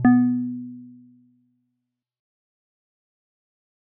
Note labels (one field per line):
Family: mallet percussion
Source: acoustic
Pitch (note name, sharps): B3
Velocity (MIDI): 25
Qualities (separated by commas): dark, fast decay, multiphonic